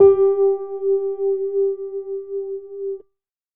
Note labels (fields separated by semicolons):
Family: keyboard; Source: electronic; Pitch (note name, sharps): G4; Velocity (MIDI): 25; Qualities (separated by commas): reverb